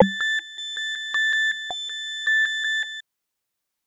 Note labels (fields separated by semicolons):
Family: bass; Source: synthesizer; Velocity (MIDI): 50; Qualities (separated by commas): bright, tempo-synced